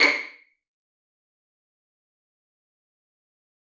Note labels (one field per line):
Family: string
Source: acoustic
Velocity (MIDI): 75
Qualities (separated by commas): fast decay, percussive, reverb